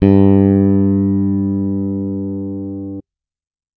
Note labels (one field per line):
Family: bass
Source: electronic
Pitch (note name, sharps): G2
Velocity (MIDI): 100